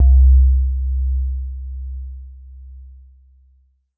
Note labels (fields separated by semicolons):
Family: keyboard; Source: electronic; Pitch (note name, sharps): C2; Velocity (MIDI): 75; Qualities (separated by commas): dark